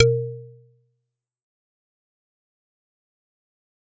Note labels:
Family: mallet percussion; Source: acoustic; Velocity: 100; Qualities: fast decay, percussive

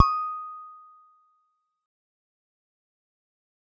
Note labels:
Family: guitar; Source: electronic; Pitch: D#6; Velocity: 50; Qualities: fast decay, reverb

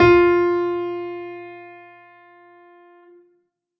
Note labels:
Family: keyboard; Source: acoustic; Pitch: F4; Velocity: 100; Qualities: reverb

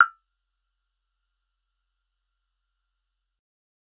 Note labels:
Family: bass; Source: synthesizer; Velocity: 127; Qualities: percussive

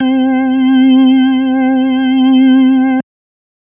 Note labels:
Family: organ; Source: electronic; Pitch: C4; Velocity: 25

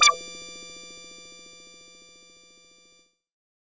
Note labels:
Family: bass; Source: synthesizer; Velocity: 25

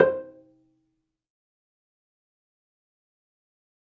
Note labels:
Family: string; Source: acoustic; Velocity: 127; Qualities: fast decay, percussive, reverb

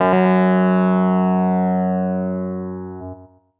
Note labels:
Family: keyboard; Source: electronic; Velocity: 127; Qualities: distorted, tempo-synced

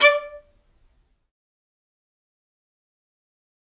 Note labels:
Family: string; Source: acoustic; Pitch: D5; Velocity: 25; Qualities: fast decay, percussive, reverb

